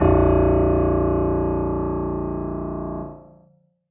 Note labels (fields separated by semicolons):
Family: keyboard; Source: acoustic; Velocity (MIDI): 100